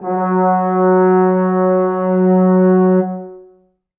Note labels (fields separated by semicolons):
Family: brass; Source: acoustic; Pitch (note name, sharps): F#3; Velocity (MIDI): 75; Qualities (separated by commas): dark, long release, reverb